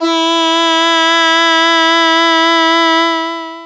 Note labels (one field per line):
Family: voice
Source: synthesizer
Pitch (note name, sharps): E4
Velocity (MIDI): 127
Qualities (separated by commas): bright, distorted, long release